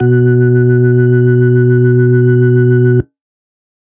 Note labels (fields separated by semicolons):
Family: organ; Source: electronic; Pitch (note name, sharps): B2; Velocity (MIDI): 25